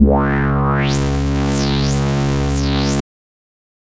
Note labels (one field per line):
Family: bass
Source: synthesizer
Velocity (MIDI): 127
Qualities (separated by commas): distorted